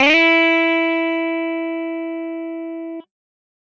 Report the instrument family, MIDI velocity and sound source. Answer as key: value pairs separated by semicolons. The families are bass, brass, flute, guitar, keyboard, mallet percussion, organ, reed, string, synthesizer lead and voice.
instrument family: guitar; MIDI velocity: 127; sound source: electronic